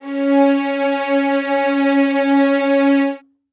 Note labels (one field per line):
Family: string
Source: acoustic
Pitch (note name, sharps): C#4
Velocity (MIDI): 100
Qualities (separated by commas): reverb